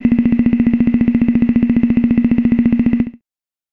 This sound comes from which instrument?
synthesizer voice